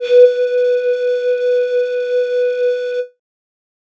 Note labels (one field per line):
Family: flute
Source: synthesizer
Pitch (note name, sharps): B4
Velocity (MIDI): 50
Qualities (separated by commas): distorted